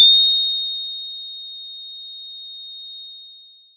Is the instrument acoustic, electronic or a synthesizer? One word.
acoustic